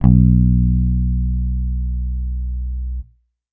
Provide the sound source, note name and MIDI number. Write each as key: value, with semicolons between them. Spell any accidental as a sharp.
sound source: electronic; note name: B1; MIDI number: 35